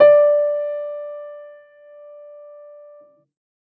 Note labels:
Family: keyboard; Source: acoustic; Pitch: D5; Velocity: 127; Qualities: reverb

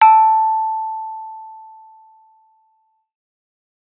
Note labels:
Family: mallet percussion; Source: acoustic; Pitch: A5; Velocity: 100

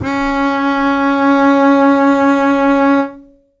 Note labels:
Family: string; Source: acoustic; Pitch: C#4; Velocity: 75; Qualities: reverb

